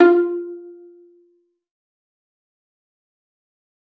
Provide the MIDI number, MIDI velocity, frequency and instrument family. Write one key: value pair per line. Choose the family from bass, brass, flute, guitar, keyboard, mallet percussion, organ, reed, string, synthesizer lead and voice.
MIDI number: 65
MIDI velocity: 127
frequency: 349.2 Hz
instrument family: string